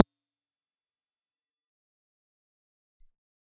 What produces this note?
electronic keyboard